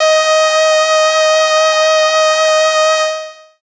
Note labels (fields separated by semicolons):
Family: voice; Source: synthesizer; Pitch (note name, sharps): D#5; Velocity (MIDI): 100; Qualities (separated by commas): bright, long release